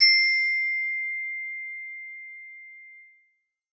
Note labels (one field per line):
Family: bass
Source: synthesizer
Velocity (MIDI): 25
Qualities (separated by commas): distorted